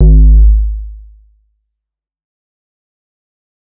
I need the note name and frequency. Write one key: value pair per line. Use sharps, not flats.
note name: G#1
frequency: 51.91 Hz